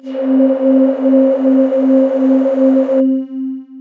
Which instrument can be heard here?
synthesizer voice